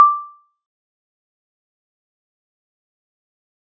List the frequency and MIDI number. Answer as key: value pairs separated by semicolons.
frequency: 1175 Hz; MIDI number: 86